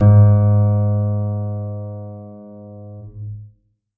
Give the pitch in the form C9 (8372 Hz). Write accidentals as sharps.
G#2 (103.8 Hz)